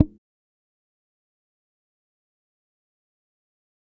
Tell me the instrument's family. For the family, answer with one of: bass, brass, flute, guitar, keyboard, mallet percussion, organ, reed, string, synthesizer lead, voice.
bass